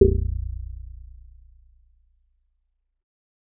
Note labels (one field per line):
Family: bass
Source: synthesizer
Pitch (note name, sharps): A#0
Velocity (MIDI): 127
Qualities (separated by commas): dark